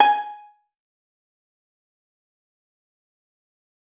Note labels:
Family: string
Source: acoustic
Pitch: G#5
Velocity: 100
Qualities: fast decay, percussive, reverb

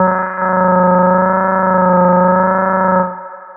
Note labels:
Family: bass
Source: synthesizer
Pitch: F#3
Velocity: 100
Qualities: long release, reverb

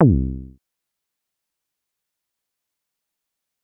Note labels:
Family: bass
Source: synthesizer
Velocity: 25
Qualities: fast decay, percussive

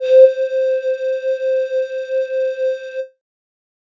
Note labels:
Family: flute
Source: synthesizer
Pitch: C5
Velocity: 25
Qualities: distorted

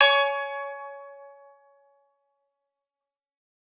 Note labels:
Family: guitar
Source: acoustic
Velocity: 25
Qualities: bright, fast decay

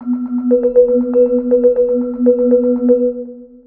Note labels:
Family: mallet percussion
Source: synthesizer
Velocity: 50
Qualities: dark, long release, multiphonic, percussive, tempo-synced

